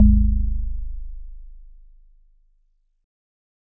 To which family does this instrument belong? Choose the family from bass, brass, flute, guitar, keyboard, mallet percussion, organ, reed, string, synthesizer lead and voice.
organ